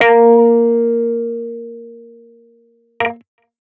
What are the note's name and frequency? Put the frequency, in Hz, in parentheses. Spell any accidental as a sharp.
A#3 (233.1 Hz)